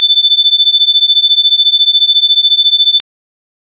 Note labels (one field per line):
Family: organ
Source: electronic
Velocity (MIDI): 100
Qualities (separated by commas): bright